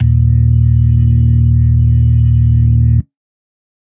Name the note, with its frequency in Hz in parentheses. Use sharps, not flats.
D#1 (38.89 Hz)